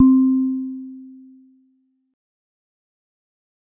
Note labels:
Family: mallet percussion; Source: acoustic; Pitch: C4; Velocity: 50; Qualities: fast decay

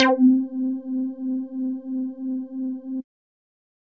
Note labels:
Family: bass; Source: synthesizer; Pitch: C4; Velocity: 100

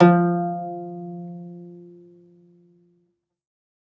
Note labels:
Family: guitar; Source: acoustic; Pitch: F3; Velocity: 127; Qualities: reverb

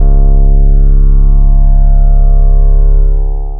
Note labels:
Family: bass; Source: synthesizer; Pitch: C#1; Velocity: 75; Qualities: long release

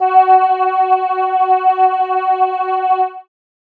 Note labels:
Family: keyboard; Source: synthesizer; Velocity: 75

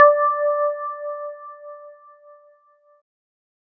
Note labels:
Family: keyboard; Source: electronic; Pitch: D5; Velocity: 50

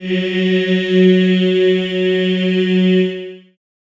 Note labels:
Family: voice; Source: acoustic; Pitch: F#3; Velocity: 100; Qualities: reverb

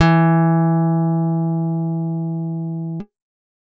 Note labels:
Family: guitar; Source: acoustic; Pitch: E3; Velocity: 50

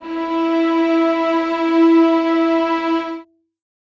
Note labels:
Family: string; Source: acoustic; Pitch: E4; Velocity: 25; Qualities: reverb

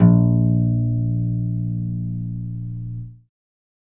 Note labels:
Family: guitar; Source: acoustic; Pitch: A#1; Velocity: 25; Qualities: reverb

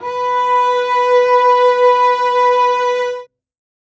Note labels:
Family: string; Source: acoustic; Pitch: B4; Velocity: 100; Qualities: reverb

